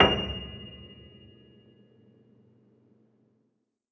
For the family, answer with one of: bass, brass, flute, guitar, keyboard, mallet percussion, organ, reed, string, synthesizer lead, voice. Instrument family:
keyboard